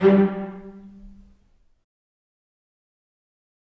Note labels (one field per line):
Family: string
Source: acoustic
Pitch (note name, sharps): G3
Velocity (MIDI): 25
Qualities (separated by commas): fast decay, reverb